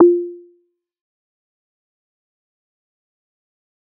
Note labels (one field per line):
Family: bass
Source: synthesizer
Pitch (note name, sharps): F4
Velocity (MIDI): 100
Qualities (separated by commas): dark, fast decay, percussive